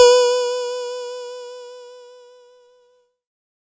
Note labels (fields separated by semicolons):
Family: keyboard; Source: electronic; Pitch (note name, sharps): B4; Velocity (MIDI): 100; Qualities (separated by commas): bright